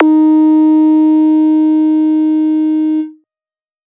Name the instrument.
synthesizer bass